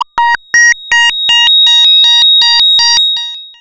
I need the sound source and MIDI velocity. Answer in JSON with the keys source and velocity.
{"source": "synthesizer", "velocity": 127}